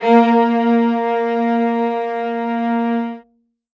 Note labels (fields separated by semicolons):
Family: string; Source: acoustic; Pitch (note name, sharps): A#3; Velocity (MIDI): 127; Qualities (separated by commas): reverb